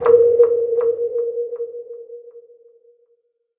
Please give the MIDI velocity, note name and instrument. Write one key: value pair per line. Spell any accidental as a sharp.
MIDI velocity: 100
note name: A#4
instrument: synthesizer lead